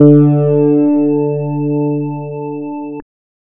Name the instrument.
synthesizer bass